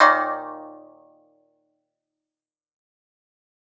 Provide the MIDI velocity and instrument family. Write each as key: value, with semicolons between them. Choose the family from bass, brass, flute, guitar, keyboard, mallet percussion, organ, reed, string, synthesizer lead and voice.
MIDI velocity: 127; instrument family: guitar